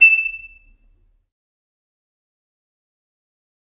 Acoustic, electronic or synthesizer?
acoustic